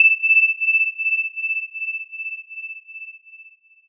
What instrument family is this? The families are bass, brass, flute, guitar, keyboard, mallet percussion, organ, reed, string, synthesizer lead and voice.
mallet percussion